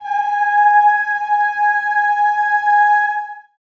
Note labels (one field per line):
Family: voice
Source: acoustic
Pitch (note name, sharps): G#5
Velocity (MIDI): 25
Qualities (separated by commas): reverb